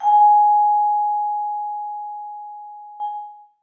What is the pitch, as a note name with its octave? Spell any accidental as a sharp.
G#5